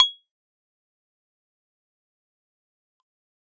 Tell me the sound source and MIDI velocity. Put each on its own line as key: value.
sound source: electronic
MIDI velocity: 25